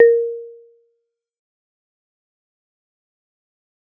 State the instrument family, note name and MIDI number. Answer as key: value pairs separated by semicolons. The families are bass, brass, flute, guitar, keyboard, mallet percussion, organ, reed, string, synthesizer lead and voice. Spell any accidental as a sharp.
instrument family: mallet percussion; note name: A#4; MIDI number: 70